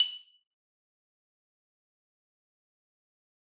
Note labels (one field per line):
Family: mallet percussion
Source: acoustic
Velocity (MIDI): 127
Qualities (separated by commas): fast decay, percussive, reverb